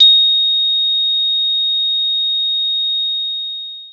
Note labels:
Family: mallet percussion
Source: acoustic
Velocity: 75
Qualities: bright, long release

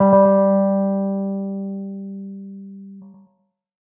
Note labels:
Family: keyboard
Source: electronic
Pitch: G3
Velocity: 100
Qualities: dark, tempo-synced

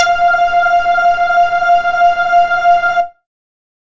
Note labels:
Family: bass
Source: synthesizer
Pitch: F5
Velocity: 50

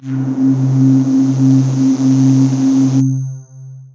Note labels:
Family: voice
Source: synthesizer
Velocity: 50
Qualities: distorted, long release

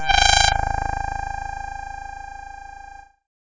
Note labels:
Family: keyboard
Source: synthesizer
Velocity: 127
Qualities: bright, distorted

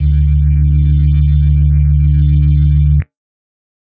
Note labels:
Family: organ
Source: electronic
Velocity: 100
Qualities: dark

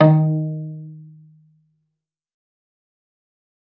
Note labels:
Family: string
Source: acoustic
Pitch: D#3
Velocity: 50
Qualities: dark, fast decay, reverb

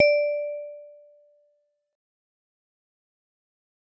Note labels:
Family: mallet percussion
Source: acoustic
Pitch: D5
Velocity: 75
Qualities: fast decay

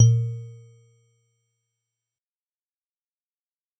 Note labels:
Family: mallet percussion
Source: acoustic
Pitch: A#2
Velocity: 75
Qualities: fast decay, percussive

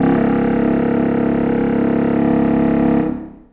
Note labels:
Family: reed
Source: acoustic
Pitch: C#1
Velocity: 100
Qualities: distorted, long release, reverb

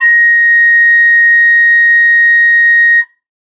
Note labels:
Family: flute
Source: acoustic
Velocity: 100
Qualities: bright

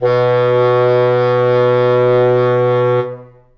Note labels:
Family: reed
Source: acoustic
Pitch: B2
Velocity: 75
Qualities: long release, reverb

